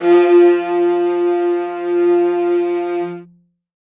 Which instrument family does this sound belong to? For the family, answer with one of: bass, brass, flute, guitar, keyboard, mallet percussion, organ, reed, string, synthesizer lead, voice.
string